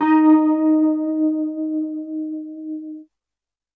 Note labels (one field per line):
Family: keyboard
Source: electronic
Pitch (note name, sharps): D#4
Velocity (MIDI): 100